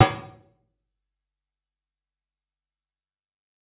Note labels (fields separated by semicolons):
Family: guitar; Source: electronic; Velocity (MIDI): 25; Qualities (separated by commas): fast decay, percussive, reverb